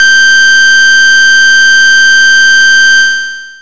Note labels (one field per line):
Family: bass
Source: synthesizer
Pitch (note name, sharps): G6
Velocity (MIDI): 25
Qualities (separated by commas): bright, distorted, long release